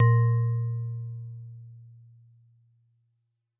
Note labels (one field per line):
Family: mallet percussion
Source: acoustic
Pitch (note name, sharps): A#2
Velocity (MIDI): 100